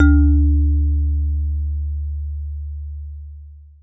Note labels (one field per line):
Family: mallet percussion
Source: acoustic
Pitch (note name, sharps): D2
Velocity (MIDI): 25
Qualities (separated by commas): dark, long release, reverb